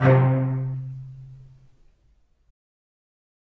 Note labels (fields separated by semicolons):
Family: string; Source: acoustic; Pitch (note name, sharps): C3; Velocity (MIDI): 50; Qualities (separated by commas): fast decay, reverb